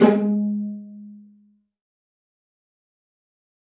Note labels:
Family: string; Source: acoustic; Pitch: G#3; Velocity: 75; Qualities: dark, fast decay, reverb

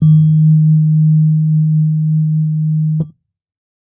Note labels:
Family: keyboard; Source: electronic; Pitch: D#3; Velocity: 25; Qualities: dark

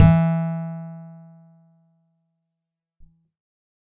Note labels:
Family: guitar; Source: acoustic; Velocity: 100

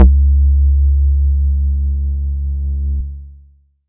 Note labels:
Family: bass; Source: synthesizer; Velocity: 25; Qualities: long release, multiphonic

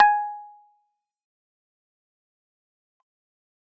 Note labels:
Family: keyboard; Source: electronic; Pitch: G#5; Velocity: 50; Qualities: fast decay, percussive

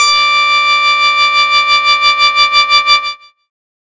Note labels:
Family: bass; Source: synthesizer; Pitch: D6; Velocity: 75

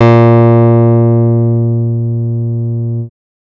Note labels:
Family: bass; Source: synthesizer; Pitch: A#2; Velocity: 25; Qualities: distorted

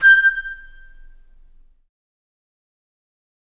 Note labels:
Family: flute; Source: acoustic; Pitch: G6; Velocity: 25; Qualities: fast decay, percussive, reverb

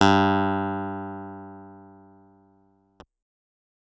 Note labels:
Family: keyboard; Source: electronic; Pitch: G2; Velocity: 127

